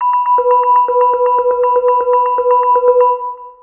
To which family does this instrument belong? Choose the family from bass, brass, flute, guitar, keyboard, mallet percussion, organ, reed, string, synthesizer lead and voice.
mallet percussion